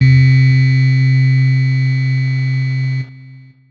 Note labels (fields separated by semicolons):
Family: keyboard; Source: electronic; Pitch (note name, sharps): C3; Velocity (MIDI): 25; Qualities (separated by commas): bright, distorted, long release